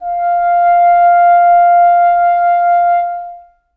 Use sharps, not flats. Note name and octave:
F5